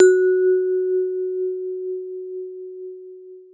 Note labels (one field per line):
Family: mallet percussion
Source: acoustic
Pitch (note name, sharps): F#4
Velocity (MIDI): 127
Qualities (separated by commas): long release